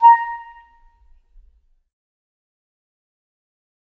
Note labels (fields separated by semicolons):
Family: reed; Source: acoustic; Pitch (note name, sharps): A#5; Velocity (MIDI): 50; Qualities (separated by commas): fast decay, percussive, reverb